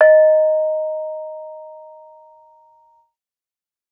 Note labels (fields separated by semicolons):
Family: mallet percussion; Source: acoustic; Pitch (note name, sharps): D#5; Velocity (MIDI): 25